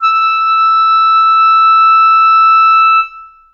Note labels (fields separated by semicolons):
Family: reed; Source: acoustic; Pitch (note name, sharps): E6; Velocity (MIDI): 75; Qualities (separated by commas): reverb